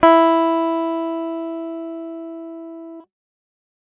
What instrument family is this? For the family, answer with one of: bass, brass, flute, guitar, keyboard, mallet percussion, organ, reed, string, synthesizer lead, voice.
guitar